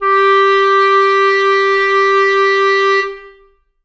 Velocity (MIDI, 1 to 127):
127